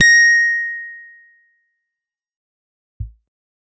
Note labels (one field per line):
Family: guitar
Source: electronic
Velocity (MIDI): 50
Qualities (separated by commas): bright, distorted, fast decay